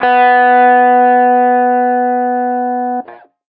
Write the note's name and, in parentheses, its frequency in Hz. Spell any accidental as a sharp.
B3 (246.9 Hz)